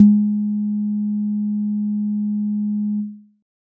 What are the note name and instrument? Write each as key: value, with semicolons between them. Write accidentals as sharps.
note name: G#3; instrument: electronic keyboard